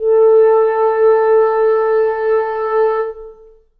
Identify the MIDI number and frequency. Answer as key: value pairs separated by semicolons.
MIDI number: 69; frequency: 440 Hz